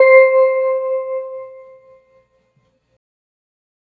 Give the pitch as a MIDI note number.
72